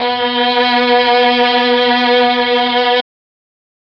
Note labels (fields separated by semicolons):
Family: string; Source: electronic; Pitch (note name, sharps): B3; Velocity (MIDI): 127; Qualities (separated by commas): distorted, reverb